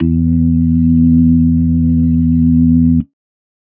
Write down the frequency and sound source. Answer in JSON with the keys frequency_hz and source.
{"frequency_hz": 82.41, "source": "electronic"}